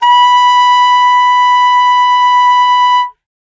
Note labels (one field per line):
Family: reed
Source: acoustic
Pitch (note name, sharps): B5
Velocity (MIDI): 50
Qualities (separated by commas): bright